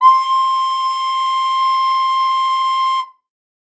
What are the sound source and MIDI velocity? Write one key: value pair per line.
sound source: acoustic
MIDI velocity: 127